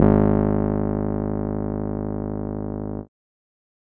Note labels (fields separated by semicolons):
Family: keyboard; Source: electronic; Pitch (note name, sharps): G#1; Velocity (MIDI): 50